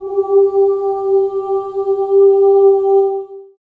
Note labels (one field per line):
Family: voice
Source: acoustic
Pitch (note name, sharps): G4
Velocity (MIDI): 50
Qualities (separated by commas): long release, reverb